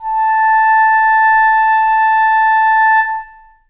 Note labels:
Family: reed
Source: acoustic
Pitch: A5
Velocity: 50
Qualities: long release, reverb

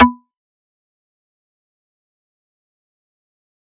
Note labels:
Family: mallet percussion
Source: electronic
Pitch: B3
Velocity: 100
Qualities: fast decay, percussive

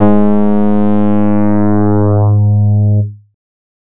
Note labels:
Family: bass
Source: synthesizer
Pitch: G#2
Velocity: 50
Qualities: distorted

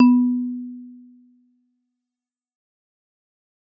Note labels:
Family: mallet percussion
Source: acoustic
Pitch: B3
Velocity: 127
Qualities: fast decay

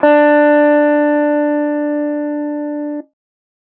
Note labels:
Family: guitar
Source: electronic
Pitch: D4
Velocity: 50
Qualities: distorted

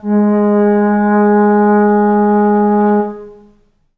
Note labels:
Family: flute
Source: acoustic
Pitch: G#3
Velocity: 25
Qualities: long release, reverb

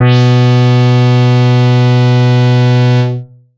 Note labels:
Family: bass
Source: synthesizer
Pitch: B2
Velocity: 127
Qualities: distorted

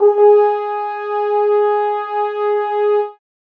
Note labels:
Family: brass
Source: acoustic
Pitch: G#4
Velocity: 75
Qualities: reverb

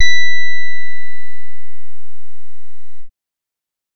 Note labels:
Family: bass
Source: synthesizer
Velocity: 100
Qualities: distorted

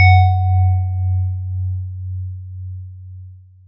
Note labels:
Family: mallet percussion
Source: acoustic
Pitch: F#2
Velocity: 75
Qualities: long release

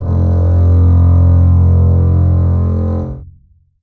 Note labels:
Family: string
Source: acoustic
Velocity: 100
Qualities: long release, reverb

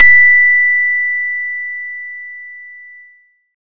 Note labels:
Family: guitar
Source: acoustic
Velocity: 75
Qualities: bright

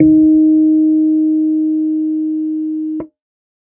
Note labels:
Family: keyboard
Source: electronic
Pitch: D#4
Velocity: 25

